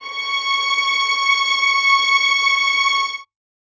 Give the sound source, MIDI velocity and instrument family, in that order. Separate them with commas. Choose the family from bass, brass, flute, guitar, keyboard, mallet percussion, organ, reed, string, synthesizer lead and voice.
acoustic, 50, string